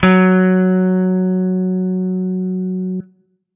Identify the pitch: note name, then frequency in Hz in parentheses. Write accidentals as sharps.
F#3 (185 Hz)